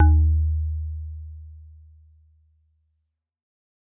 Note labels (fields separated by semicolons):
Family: mallet percussion; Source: acoustic; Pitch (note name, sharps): D#2; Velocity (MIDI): 75